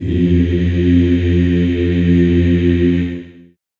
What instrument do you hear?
acoustic voice